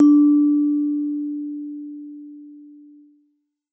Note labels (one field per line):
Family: mallet percussion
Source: acoustic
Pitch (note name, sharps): D4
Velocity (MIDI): 75